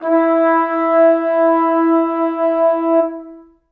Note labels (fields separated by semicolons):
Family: brass; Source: acoustic; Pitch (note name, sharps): E4; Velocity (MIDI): 50; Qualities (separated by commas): long release, reverb